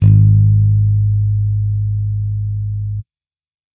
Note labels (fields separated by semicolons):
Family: bass; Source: electronic; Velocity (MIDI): 75